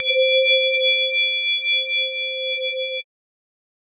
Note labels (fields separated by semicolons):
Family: mallet percussion; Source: synthesizer; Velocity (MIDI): 100; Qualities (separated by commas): bright, multiphonic, non-linear envelope